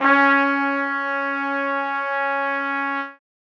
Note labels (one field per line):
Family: brass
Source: acoustic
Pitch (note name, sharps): C#4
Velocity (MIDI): 100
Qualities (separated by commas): reverb